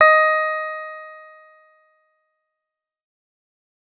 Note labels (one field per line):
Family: guitar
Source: electronic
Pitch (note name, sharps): D#5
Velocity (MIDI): 50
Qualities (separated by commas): fast decay